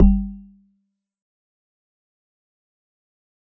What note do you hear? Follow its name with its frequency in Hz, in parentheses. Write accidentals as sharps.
G1 (49 Hz)